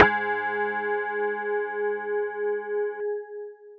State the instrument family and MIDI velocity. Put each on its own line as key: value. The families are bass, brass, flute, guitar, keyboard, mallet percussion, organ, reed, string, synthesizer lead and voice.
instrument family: mallet percussion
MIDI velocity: 100